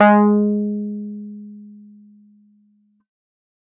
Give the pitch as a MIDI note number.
56